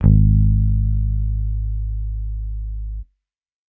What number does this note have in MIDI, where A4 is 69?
32